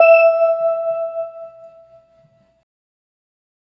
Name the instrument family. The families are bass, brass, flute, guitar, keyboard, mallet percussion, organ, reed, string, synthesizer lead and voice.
organ